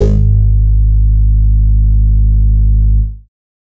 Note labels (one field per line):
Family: bass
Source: synthesizer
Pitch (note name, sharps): G#1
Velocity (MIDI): 127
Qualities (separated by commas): distorted